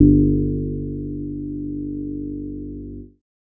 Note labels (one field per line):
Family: bass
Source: synthesizer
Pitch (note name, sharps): G1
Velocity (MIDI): 25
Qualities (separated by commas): dark